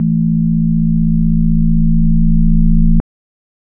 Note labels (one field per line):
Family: organ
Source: electronic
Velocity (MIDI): 100